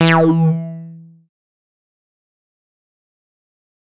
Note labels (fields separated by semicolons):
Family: bass; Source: synthesizer; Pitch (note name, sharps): E3; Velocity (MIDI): 127; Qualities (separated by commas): distorted, fast decay